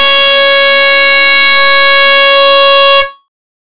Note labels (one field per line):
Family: bass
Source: synthesizer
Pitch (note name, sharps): C#5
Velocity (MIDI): 100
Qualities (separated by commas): bright, distorted